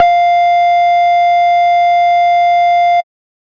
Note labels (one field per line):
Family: bass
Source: synthesizer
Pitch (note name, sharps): F5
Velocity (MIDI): 75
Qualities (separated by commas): distorted, tempo-synced